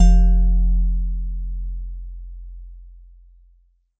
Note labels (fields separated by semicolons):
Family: mallet percussion; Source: acoustic; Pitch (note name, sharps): F1; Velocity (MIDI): 75